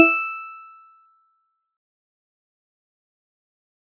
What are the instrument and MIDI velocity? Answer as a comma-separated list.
acoustic mallet percussion instrument, 75